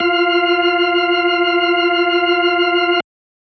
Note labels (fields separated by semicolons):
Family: organ; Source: electronic; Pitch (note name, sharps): F4; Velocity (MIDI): 127